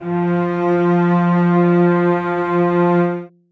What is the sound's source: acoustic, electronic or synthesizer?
acoustic